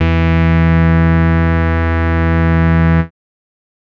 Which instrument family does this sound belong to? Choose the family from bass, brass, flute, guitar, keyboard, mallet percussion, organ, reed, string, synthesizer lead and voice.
bass